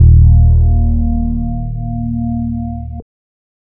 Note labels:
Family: bass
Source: synthesizer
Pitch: D#1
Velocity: 50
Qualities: distorted, multiphonic

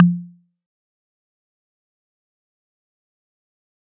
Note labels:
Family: mallet percussion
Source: acoustic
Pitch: F3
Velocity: 75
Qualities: fast decay, percussive

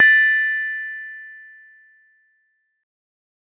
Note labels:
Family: mallet percussion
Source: acoustic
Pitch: A6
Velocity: 100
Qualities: reverb

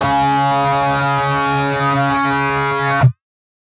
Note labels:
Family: guitar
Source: synthesizer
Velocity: 75

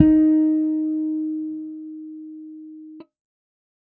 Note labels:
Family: bass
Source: electronic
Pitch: D#4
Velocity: 75

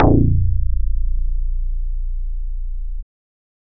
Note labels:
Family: bass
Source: synthesizer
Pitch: A#0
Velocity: 50

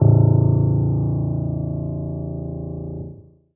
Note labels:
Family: keyboard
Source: acoustic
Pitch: A0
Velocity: 25

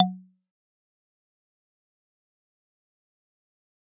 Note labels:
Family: mallet percussion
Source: acoustic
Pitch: F#3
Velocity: 25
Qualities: fast decay, percussive

